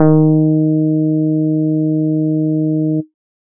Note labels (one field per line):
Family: bass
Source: synthesizer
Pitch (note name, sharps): D#3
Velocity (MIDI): 75